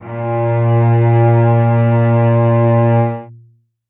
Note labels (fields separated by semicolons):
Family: string; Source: acoustic; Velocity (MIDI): 75; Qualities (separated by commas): long release, reverb